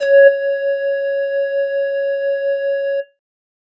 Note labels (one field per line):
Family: flute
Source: synthesizer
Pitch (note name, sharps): C#5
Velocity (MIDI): 25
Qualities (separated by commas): distorted